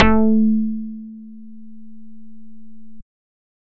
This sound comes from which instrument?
synthesizer bass